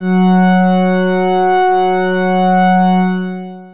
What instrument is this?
electronic organ